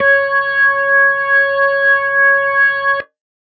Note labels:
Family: organ; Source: electronic; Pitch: C#5; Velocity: 100

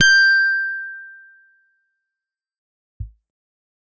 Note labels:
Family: guitar; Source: electronic; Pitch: G6; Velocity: 50; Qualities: bright, distorted, fast decay

